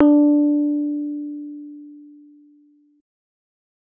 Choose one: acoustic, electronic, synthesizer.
electronic